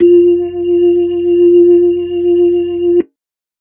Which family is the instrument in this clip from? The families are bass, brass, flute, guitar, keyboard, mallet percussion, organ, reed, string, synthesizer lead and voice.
organ